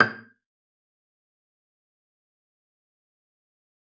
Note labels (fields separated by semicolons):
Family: string; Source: acoustic; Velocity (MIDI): 50; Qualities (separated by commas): fast decay, percussive, reverb